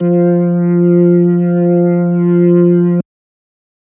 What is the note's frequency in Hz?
174.6 Hz